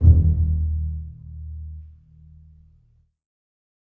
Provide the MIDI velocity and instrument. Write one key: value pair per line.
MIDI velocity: 100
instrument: acoustic string instrument